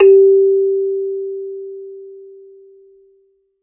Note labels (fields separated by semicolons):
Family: mallet percussion; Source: acoustic; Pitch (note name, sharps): G4; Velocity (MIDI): 127; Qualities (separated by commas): reverb